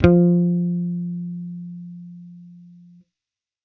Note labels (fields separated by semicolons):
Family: bass; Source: electronic; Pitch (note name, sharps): F3; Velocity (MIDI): 75